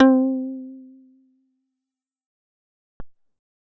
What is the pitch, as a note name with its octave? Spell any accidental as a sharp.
C4